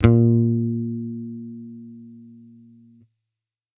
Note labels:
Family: bass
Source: electronic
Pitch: A#2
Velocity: 127

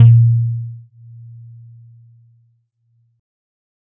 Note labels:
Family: keyboard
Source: electronic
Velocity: 25

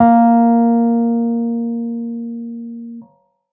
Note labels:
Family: keyboard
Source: electronic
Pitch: A#3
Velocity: 100

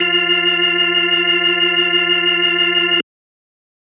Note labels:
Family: organ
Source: electronic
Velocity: 25

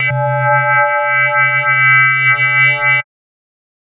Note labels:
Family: mallet percussion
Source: synthesizer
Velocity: 100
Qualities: multiphonic, non-linear envelope

